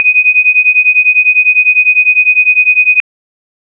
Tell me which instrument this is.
electronic organ